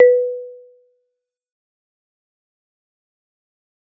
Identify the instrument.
acoustic mallet percussion instrument